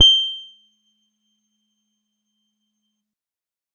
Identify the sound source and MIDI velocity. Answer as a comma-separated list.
electronic, 25